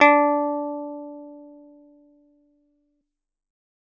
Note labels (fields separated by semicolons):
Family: guitar; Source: acoustic; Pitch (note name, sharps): D4; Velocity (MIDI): 100